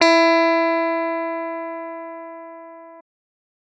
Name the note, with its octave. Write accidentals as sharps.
E4